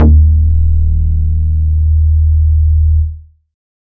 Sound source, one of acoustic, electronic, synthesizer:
synthesizer